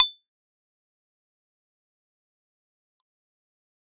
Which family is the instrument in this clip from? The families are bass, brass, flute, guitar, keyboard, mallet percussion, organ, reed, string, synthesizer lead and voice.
keyboard